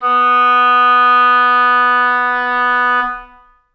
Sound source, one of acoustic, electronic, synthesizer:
acoustic